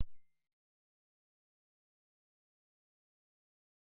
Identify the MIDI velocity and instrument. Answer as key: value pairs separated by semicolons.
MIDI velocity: 75; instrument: synthesizer bass